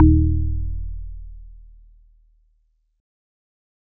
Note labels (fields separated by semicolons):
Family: organ; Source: electronic; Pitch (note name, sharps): D#1; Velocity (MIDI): 75